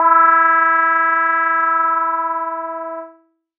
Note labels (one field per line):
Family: keyboard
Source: electronic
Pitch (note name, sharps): E4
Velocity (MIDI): 50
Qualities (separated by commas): distorted, multiphonic